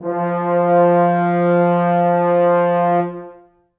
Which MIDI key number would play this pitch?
53